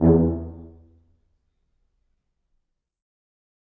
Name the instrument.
acoustic brass instrument